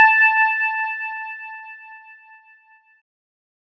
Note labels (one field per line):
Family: keyboard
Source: electronic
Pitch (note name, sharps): A5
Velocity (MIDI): 127